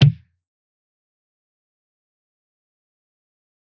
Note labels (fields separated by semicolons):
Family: guitar; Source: electronic; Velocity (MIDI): 25; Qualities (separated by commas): distorted, fast decay, percussive